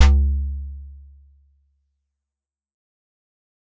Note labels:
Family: keyboard; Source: acoustic; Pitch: C#2; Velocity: 100; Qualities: fast decay

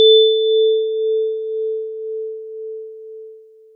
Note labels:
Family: mallet percussion; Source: acoustic; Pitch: A4; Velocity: 75; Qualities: long release

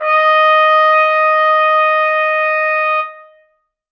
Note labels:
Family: brass; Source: acoustic; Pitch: D#5; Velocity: 75; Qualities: reverb

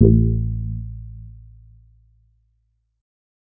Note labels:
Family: bass; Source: synthesizer; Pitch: A1; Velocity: 50; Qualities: dark, distorted

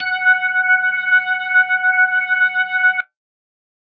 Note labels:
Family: organ; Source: electronic; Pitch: F#5; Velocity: 75

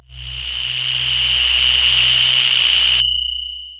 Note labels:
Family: voice; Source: synthesizer; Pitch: B1; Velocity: 100; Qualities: distorted, long release

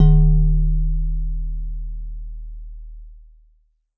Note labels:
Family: mallet percussion; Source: acoustic; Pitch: D#1; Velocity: 75; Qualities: dark

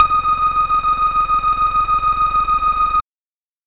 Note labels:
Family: bass; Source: synthesizer; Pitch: D#6; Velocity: 25

